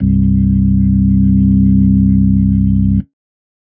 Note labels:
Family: organ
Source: electronic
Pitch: C1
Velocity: 50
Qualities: dark

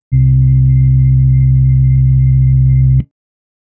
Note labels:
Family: organ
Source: electronic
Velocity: 25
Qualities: dark

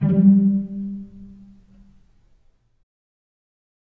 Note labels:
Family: string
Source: acoustic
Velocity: 50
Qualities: dark, reverb

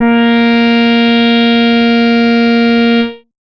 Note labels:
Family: bass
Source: synthesizer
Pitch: A#3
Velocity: 25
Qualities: bright, distorted

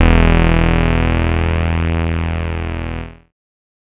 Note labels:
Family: bass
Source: synthesizer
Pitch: E1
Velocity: 50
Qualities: bright, distorted

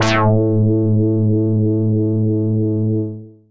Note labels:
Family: bass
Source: synthesizer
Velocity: 75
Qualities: distorted, tempo-synced

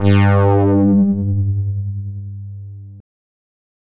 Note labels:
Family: bass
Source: synthesizer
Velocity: 127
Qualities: bright, distorted

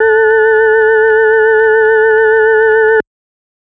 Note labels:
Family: organ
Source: electronic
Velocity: 75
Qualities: multiphonic

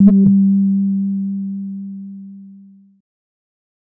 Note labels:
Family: bass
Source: synthesizer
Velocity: 50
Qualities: distorted

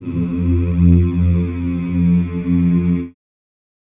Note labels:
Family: voice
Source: acoustic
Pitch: F2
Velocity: 75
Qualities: dark, reverb

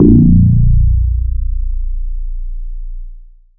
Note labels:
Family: bass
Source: synthesizer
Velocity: 75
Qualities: distorted, long release

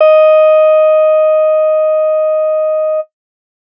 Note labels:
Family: guitar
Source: electronic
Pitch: D#5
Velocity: 25

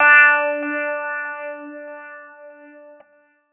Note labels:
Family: keyboard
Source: electronic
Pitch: D4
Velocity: 127

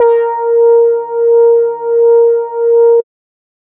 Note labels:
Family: bass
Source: synthesizer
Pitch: A#4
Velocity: 50

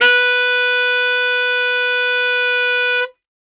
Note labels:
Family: reed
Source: acoustic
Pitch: B4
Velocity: 127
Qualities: bright

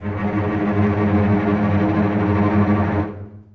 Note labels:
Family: string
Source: acoustic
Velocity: 25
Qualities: long release, non-linear envelope, reverb

